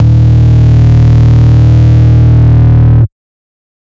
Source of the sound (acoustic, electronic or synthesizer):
synthesizer